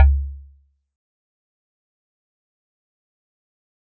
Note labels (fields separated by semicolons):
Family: mallet percussion; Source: acoustic; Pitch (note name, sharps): C#2; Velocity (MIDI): 25; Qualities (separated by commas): fast decay, percussive